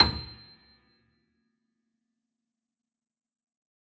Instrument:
acoustic keyboard